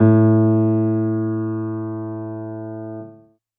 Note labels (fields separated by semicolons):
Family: keyboard; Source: acoustic; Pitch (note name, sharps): A2; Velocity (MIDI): 25